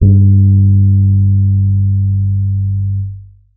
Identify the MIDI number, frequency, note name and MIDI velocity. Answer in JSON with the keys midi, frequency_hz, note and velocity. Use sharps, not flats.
{"midi": 43, "frequency_hz": 98, "note": "G2", "velocity": 75}